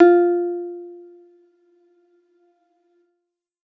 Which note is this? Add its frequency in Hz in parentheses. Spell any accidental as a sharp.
F4 (349.2 Hz)